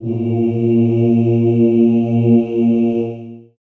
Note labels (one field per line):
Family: voice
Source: acoustic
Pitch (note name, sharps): A#2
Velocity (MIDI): 75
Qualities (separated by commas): long release, reverb